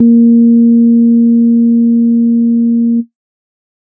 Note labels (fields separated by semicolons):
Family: organ; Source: electronic; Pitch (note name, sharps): A#3; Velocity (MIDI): 127; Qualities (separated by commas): dark